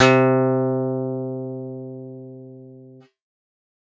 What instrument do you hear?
synthesizer guitar